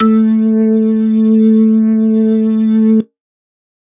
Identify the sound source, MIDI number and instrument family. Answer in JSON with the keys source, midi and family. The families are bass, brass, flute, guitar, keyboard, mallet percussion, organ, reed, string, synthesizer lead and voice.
{"source": "electronic", "midi": 57, "family": "organ"}